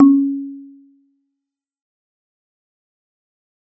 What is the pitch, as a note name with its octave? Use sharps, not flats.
C#4